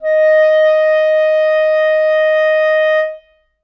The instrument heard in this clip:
acoustic reed instrument